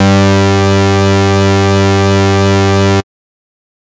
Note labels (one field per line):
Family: bass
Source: synthesizer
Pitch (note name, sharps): G2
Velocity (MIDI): 25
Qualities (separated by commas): bright, distorted